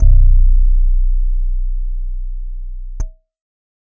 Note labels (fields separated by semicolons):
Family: keyboard; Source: electronic; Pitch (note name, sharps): B0; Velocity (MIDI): 25